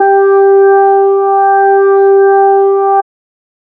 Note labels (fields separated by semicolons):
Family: organ; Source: electronic; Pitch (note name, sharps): G4; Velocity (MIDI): 75